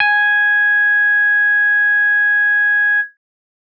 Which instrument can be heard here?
synthesizer bass